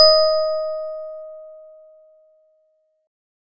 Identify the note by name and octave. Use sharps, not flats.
D#5